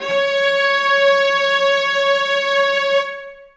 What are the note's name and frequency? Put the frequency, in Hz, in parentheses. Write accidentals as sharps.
C#5 (554.4 Hz)